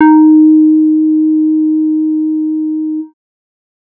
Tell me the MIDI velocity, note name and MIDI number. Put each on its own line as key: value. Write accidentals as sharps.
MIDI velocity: 25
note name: D#4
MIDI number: 63